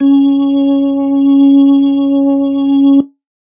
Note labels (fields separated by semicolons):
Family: organ; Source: electronic; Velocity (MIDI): 25; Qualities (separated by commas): dark